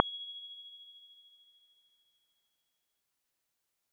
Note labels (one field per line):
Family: keyboard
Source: electronic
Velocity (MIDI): 25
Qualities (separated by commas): fast decay